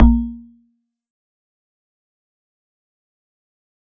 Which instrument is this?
electronic mallet percussion instrument